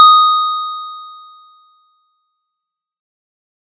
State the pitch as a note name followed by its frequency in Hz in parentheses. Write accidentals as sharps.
D#6 (1245 Hz)